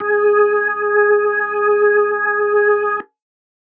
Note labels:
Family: organ; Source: electronic; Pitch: G#4; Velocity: 100

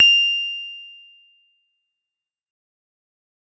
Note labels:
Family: keyboard; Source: electronic; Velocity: 50; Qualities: bright, fast decay

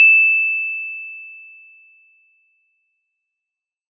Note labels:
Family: mallet percussion; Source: acoustic; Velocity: 100; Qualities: bright

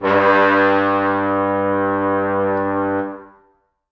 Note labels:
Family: brass; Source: acoustic; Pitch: G2; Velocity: 25; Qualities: reverb

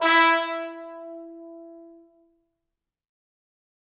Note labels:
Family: brass; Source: acoustic; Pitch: E4; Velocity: 100; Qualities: bright, fast decay, reverb

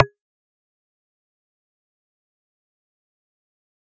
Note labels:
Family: mallet percussion; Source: acoustic; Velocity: 75; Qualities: fast decay, percussive

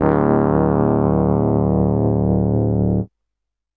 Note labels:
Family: keyboard; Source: electronic; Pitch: D1; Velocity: 127; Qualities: distorted

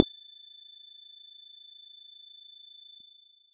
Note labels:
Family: mallet percussion; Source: electronic; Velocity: 50

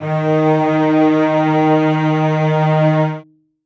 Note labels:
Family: string; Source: acoustic; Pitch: D#3; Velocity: 100; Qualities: reverb

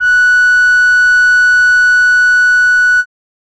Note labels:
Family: reed; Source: acoustic; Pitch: F#6; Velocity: 25

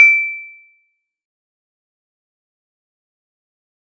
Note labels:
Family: mallet percussion; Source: acoustic; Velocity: 100; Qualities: fast decay, percussive

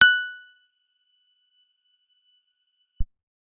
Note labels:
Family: guitar; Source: acoustic; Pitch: F#6; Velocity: 50; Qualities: percussive

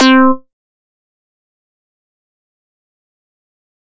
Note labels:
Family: bass; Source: synthesizer; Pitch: C4; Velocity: 100; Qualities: fast decay, percussive

